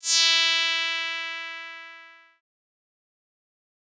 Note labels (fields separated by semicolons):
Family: bass; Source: synthesizer; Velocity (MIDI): 25; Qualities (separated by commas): bright, distorted, fast decay